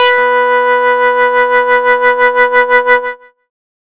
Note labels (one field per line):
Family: bass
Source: synthesizer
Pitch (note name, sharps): B4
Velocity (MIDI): 127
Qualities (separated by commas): distorted